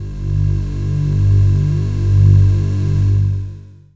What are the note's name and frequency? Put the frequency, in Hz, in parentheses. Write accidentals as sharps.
G1 (49 Hz)